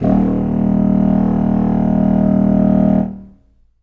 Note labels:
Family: reed; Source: acoustic; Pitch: D#1; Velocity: 50; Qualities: reverb

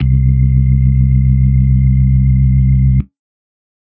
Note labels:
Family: organ; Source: electronic; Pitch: C2; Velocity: 50; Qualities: dark, reverb

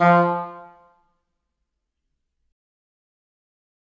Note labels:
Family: reed; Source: acoustic; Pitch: F3; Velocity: 75; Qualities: fast decay, percussive, reverb

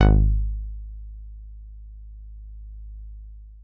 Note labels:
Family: guitar; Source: synthesizer; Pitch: G#1; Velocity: 75; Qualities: long release

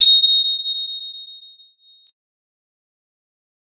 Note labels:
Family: mallet percussion; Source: acoustic; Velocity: 25; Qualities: bright, fast decay, non-linear envelope

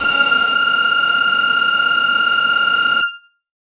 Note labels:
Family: guitar; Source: electronic; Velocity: 25; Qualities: distorted

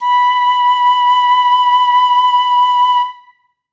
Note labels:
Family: flute; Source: acoustic; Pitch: B5; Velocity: 127; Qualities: reverb

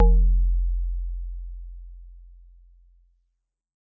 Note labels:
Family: mallet percussion; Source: acoustic; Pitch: F1; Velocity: 75

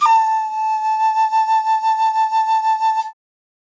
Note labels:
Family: flute; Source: acoustic; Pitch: A5; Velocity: 127

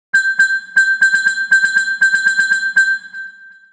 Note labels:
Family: mallet percussion; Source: synthesizer; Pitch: G6; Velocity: 127; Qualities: long release, multiphonic, tempo-synced

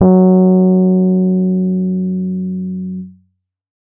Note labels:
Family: keyboard; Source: electronic; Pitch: F#3; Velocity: 127; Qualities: dark

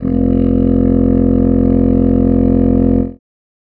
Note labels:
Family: reed; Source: acoustic; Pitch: F1; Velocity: 25

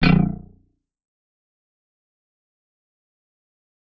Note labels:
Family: guitar; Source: electronic; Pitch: A#0; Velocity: 127; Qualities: fast decay, percussive

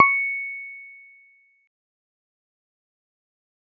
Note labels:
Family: guitar; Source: synthesizer; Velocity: 25; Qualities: fast decay

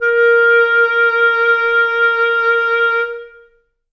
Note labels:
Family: reed; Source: acoustic; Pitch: A#4; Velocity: 100; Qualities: reverb

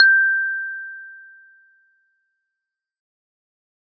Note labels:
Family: keyboard; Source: electronic; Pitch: G6; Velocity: 100; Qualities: fast decay

